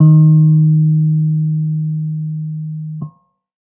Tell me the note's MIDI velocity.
50